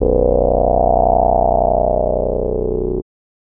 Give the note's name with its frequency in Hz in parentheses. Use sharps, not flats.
B0 (30.87 Hz)